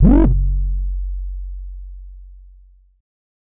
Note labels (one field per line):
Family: bass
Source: synthesizer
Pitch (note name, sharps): F#1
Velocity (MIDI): 50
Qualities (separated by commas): distorted